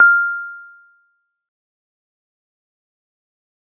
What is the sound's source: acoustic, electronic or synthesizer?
acoustic